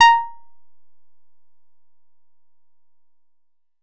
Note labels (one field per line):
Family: guitar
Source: synthesizer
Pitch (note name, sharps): A#5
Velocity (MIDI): 75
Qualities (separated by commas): percussive